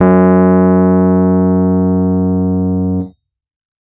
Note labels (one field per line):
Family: keyboard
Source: electronic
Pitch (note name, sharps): F#2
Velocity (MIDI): 127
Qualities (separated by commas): distorted